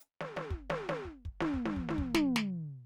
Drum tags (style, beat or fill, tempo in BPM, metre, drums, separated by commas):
New Orleans funk, fill, 84 BPM, 4/4, hi-hat pedal, snare, high tom, floor tom, kick